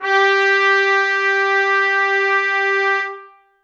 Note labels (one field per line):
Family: brass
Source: acoustic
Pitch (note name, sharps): G4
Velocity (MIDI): 127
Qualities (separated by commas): bright, reverb